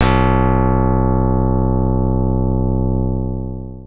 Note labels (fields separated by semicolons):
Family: keyboard; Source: electronic; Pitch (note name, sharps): C1; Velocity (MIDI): 50; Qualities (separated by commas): bright, long release